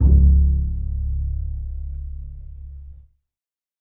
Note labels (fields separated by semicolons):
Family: string; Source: acoustic; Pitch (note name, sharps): C#1; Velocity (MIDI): 75; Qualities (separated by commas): dark, reverb